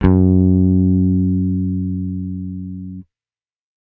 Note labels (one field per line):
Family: bass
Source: electronic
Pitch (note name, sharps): F#2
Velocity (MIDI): 127